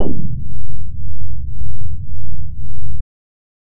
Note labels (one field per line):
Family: bass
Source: synthesizer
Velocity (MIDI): 25